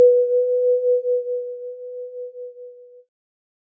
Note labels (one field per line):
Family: keyboard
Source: electronic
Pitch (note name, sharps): B4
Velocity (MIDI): 100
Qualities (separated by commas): multiphonic